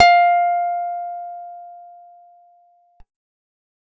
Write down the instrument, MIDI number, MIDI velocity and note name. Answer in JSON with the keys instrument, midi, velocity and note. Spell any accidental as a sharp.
{"instrument": "acoustic guitar", "midi": 77, "velocity": 100, "note": "F5"}